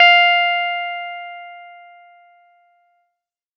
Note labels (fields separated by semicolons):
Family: keyboard; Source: electronic; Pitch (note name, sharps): F5; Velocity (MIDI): 25